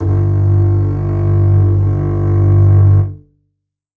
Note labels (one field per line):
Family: string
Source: acoustic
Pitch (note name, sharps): G1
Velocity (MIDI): 50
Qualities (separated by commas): reverb